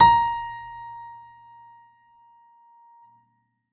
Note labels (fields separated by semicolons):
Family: keyboard; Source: acoustic; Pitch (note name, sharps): A#5; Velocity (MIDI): 127; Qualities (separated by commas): reverb